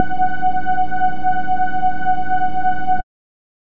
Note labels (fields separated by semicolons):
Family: bass; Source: synthesizer; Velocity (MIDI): 127